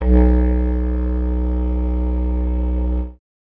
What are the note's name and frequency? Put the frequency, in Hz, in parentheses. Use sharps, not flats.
B1 (61.74 Hz)